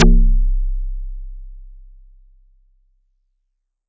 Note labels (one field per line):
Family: mallet percussion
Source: acoustic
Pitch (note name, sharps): C1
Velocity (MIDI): 100